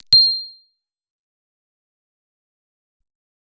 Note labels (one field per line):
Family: bass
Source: synthesizer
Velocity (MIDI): 25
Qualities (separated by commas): bright, distorted, fast decay, percussive